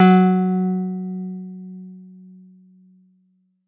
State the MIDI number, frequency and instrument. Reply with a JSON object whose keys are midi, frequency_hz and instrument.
{"midi": 54, "frequency_hz": 185, "instrument": "electronic keyboard"}